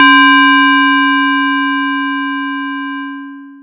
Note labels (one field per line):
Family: mallet percussion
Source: acoustic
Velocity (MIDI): 50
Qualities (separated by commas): distorted, long release